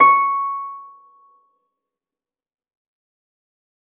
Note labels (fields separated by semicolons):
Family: string; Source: acoustic; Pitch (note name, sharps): C#6; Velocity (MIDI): 50; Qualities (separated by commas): fast decay, reverb